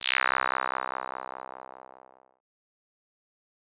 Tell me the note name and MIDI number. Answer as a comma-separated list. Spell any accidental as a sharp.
C2, 36